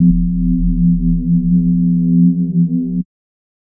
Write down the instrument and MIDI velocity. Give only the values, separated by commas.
electronic mallet percussion instrument, 25